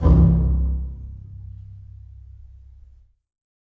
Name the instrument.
acoustic string instrument